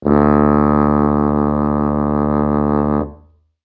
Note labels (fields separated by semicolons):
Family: brass; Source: acoustic; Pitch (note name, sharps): D2; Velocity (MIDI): 75